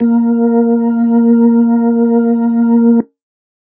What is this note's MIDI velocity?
75